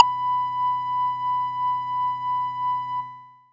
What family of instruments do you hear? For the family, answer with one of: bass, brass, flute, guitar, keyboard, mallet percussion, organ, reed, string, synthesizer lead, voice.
bass